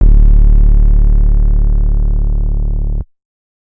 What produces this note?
synthesizer bass